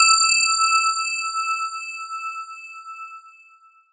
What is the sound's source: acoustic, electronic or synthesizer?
electronic